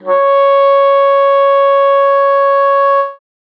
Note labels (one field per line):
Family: reed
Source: acoustic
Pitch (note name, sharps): C#5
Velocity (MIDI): 75